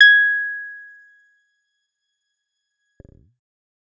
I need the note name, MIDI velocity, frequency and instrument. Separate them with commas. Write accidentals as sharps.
G#6, 50, 1661 Hz, synthesizer bass